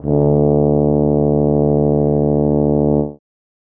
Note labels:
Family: brass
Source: acoustic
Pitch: D2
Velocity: 75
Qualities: dark

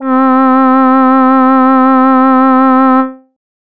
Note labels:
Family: voice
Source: synthesizer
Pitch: C4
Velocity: 75

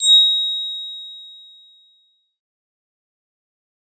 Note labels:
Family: synthesizer lead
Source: synthesizer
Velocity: 100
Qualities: bright, distorted, fast decay

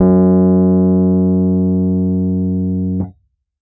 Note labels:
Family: keyboard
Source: electronic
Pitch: F#2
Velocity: 75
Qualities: dark, distorted

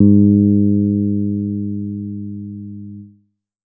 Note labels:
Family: bass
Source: synthesizer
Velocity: 75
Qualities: dark

